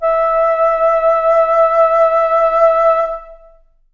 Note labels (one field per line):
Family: flute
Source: acoustic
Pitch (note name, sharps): E5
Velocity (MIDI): 75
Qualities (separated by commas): long release, reverb